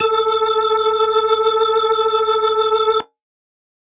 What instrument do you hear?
electronic organ